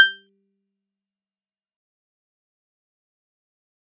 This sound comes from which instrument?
acoustic mallet percussion instrument